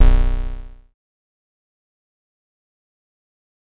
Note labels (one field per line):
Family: bass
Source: synthesizer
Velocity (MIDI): 75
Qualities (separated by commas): bright, distorted, fast decay